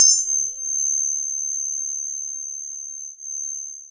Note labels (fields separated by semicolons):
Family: mallet percussion; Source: electronic; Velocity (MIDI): 127; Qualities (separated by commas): bright, distorted, long release, non-linear envelope